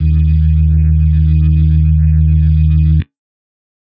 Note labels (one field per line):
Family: organ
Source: electronic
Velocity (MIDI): 25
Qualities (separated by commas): dark